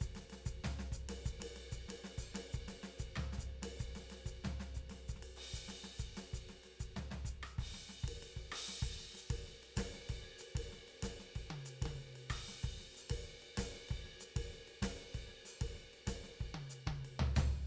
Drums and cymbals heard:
ride, closed hi-hat, hi-hat pedal, snare, cross-stick, high tom, floor tom and kick